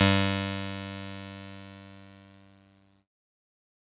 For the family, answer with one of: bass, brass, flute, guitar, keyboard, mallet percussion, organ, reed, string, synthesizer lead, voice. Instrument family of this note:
keyboard